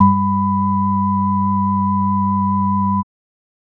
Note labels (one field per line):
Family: organ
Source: electronic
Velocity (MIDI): 50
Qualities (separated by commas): multiphonic